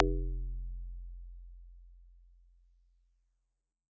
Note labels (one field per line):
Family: guitar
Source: synthesizer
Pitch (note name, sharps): F1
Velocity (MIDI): 127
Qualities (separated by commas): dark